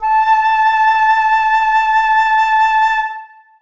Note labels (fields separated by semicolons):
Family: flute; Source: acoustic; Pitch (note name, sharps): A5; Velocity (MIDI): 75; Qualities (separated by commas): reverb